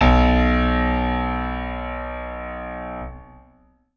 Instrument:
electronic organ